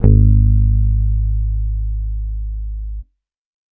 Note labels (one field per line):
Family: bass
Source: electronic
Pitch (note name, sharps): G#1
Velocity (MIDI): 25